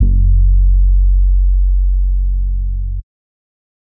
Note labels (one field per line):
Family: bass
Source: synthesizer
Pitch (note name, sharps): F#1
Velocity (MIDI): 100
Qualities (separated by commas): dark